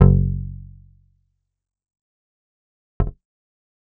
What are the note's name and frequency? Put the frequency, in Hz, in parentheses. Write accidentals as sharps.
F#1 (46.25 Hz)